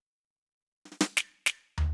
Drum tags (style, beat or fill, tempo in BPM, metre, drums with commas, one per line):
Afro-Cuban bembé
fill
122 BPM
4/4
hi-hat pedal, snare, floor tom